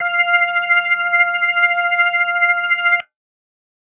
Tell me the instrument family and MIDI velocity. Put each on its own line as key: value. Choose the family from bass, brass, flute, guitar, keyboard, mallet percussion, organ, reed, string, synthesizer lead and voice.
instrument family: organ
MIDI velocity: 75